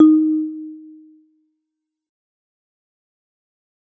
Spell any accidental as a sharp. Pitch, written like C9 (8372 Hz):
D#4 (311.1 Hz)